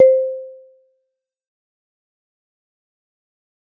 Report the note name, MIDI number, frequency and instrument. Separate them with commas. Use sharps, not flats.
C5, 72, 523.3 Hz, acoustic mallet percussion instrument